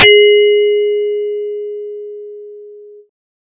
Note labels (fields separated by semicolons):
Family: bass; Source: synthesizer; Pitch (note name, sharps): G#4; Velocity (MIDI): 127